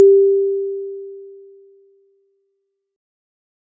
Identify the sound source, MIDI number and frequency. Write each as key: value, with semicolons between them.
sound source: acoustic; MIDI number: 67; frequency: 392 Hz